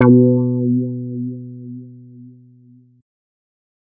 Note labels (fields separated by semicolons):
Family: bass; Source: synthesizer; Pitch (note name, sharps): B2; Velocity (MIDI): 75; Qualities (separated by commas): distorted